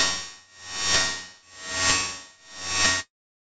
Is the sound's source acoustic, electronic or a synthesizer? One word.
electronic